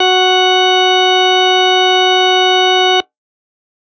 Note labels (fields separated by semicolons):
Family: organ; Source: electronic; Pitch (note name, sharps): F#4; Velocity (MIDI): 75